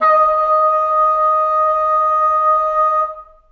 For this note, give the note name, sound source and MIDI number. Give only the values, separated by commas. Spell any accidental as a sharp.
D#5, acoustic, 75